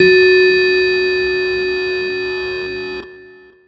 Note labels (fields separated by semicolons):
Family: keyboard; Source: electronic; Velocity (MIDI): 25; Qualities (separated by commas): bright, distorted, long release